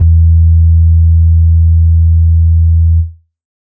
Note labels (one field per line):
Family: organ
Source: electronic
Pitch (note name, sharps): E2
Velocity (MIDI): 50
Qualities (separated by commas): dark